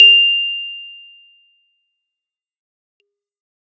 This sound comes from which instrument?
acoustic keyboard